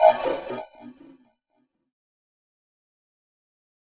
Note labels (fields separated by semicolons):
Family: keyboard; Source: electronic; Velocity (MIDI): 25; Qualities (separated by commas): fast decay, non-linear envelope